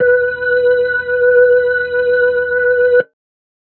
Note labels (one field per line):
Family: organ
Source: electronic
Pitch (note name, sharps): B4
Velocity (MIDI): 75